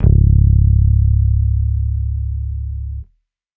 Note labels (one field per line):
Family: bass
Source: electronic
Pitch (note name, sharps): C#1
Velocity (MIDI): 75